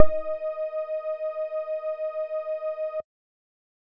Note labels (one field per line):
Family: bass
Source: synthesizer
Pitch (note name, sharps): D#5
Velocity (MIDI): 50